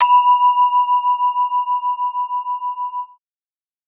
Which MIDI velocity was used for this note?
50